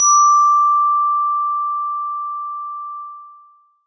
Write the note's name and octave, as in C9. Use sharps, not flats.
D6